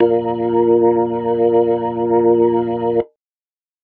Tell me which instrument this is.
electronic organ